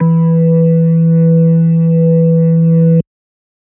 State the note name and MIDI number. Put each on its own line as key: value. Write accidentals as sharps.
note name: E3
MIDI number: 52